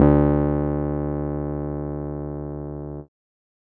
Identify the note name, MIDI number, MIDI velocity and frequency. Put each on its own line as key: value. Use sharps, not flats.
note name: D2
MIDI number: 38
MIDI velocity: 100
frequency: 73.42 Hz